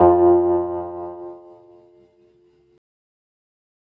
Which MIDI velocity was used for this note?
50